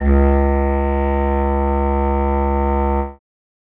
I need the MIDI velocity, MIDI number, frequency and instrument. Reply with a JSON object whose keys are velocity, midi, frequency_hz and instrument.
{"velocity": 100, "midi": 37, "frequency_hz": 69.3, "instrument": "acoustic reed instrument"}